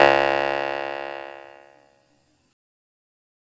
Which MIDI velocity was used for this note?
100